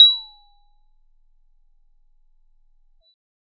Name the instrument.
synthesizer bass